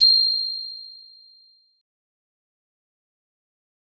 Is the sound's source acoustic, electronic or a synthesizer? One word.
acoustic